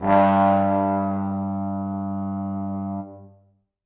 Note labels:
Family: brass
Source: acoustic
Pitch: G2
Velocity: 127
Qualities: bright, reverb

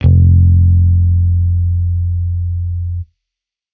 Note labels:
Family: bass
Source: electronic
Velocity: 75

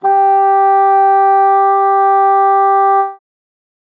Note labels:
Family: reed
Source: acoustic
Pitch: G4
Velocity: 100

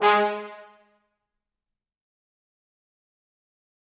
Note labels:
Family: brass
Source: acoustic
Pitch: G#3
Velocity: 127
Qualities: bright, fast decay, percussive, reverb

